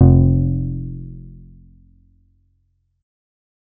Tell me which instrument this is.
synthesizer bass